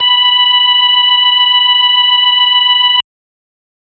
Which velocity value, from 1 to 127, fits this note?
25